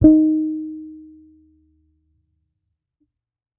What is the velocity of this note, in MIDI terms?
50